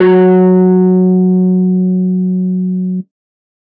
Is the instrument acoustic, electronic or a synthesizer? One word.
electronic